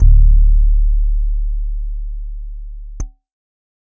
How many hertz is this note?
36.71 Hz